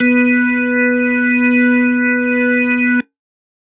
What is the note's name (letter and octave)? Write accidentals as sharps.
B3